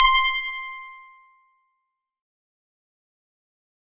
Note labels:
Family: guitar; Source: acoustic; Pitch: C6; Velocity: 100; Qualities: bright, distorted, fast decay

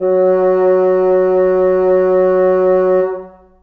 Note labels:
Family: reed; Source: acoustic; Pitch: F#3; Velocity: 100; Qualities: long release, reverb

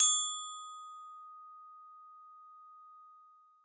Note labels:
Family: mallet percussion; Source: acoustic; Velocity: 75; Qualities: percussive, reverb

